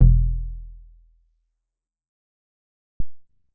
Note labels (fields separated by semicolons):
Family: bass; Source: synthesizer; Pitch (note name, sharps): E1; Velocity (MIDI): 25; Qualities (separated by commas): dark, fast decay